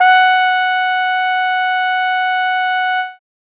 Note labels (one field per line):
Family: brass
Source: acoustic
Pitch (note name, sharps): F#5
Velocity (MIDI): 50